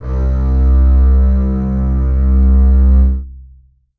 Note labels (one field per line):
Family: string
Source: acoustic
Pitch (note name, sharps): C2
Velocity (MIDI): 50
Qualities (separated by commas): long release, reverb